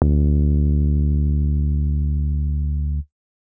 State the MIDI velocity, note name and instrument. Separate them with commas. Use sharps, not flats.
75, D2, electronic keyboard